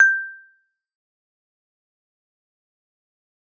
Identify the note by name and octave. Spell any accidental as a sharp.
G6